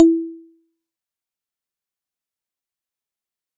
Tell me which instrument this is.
acoustic mallet percussion instrument